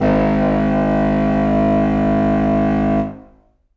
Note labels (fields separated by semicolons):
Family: reed; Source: acoustic; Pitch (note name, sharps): G#1; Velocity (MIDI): 75; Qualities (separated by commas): distorted, reverb